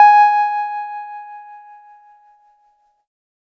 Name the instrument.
electronic keyboard